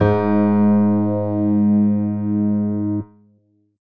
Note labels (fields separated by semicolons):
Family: keyboard; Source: electronic; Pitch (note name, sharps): G#2; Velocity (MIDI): 75